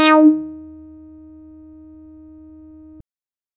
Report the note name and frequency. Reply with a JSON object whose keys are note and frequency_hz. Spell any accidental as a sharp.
{"note": "D#4", "frequency_hz": 311.1}